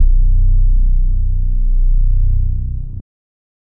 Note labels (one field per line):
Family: bass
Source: synthesizer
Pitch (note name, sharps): B0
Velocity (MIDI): 100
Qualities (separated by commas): dark